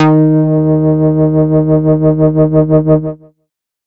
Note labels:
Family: bass; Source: synthesizer; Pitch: D#3; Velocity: 25; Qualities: distorted

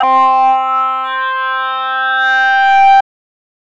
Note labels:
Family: voice; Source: synthesizer; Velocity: 127; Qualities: bright, distorted

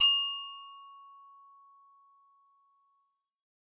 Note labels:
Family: bass; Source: synthesizer; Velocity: 25; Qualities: distorted, percussive

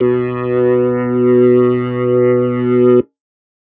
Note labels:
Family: organ; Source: electronic; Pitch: B2; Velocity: 75; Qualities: distorted

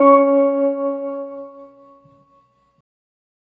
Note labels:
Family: organ; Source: electronic; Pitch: C#4; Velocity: 75

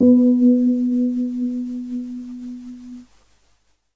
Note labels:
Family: keyboard; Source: electronic; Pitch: B3; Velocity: 25; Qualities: dark

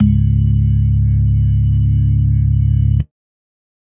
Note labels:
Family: organ; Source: electronic; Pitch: C#1; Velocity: 75; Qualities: dark

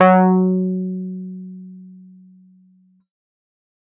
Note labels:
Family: keyboard; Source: electronic; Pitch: F#3; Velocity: 50

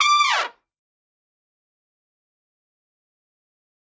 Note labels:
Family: brass; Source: acoustic; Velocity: 50; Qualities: fast decay, reverb

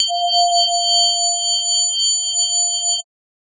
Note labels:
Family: mallet percussion; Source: synthesizer; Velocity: 100; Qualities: bright, multiphonic, non-linear envelope

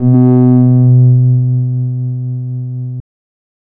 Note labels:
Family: bass; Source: synthesizer; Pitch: B2; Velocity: 75; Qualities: distorted, non-linear envelope

